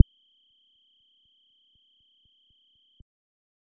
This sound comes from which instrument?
synthesizer bass